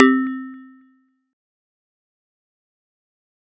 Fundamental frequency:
261.6 Hz